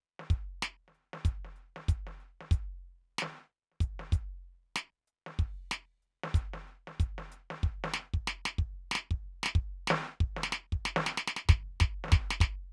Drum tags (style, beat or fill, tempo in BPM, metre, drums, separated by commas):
hip-hop, beat, 94 BPM, 4/4, crash, closed hi-hat, snare, kick